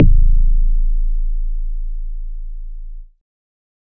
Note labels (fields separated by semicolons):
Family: bass; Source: synthesizer; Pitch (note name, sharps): A0; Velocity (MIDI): 127